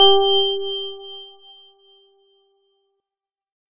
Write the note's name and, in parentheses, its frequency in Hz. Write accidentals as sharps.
G4 (392 Hz)